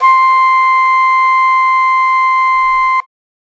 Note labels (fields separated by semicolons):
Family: flute; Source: acoustic; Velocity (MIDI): 100; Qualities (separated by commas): bright